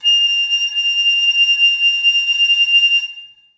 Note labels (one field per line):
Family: flute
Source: acoustic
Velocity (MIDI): 75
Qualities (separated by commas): bright, reverb